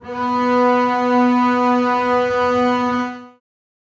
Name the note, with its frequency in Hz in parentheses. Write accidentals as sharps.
B3 (246.9 Hz)